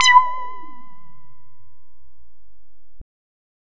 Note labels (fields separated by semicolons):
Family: bass; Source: synthesizer; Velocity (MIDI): 75; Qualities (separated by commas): distorted